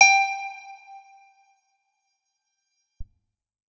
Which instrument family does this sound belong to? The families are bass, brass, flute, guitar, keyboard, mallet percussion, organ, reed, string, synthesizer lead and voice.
guitar